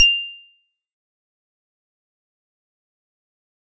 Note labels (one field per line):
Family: mallet percussion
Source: acoustic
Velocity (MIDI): 127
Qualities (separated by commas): bright, fast decay, percussive